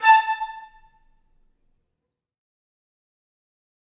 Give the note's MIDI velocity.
25